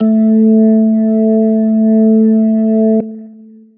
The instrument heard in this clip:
electronic organ